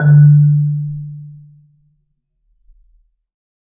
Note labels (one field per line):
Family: mallet percussion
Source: acoustic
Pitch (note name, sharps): D3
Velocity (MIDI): 50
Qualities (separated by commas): dark, reverb